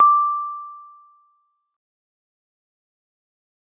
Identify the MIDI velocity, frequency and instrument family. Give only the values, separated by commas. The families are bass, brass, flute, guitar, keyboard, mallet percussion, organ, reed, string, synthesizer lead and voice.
75, 1175 Hz, mallet percussion